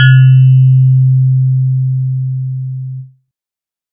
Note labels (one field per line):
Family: synthesizer lead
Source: synthesizer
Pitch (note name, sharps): C3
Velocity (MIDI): 100